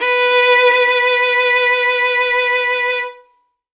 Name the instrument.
acoustic string instrument